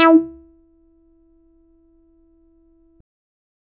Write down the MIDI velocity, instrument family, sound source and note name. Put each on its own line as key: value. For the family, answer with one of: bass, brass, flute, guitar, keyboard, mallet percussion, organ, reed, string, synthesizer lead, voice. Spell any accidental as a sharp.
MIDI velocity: 50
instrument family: bass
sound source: synthesizer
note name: E4